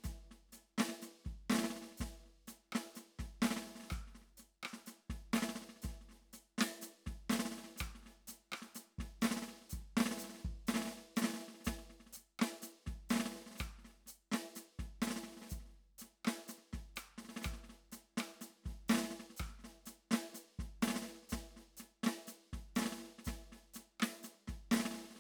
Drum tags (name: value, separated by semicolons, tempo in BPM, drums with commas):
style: New Orleans second line; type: beat; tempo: 124 BPM; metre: 4/4; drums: hi-hat pedal, snare, cross-stick, kick